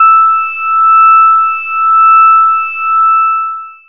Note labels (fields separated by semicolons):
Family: bass; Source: synthesizer; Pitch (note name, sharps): E6; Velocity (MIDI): 127; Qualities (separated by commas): bright, distorted, long release